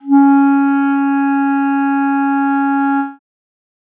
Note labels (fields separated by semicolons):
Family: reed; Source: acoustic; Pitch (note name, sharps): C#4; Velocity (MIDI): 50; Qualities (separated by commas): dark